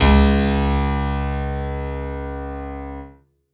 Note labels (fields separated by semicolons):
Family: keyboard; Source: acoustic; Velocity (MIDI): 127; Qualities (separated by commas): bright, reverb